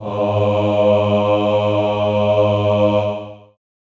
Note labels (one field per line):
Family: voice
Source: acoustic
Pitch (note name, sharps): G#2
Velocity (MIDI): 75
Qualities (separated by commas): reverb